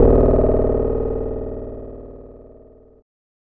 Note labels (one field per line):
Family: guitar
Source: electronic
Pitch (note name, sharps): D#0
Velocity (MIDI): 127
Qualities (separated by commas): bright, distorted